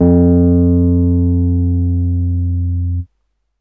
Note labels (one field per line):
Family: keyboard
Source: electronic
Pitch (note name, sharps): F2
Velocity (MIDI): 75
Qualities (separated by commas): distorted